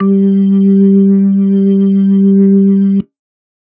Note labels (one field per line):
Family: organ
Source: electronic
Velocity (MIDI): 25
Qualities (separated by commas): dark